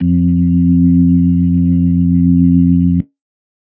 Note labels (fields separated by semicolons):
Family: organ; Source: electronic; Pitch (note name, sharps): F2; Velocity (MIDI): 127; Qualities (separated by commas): dark